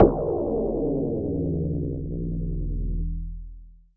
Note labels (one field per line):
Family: mallet percussion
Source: electronic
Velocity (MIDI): 75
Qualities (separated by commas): long release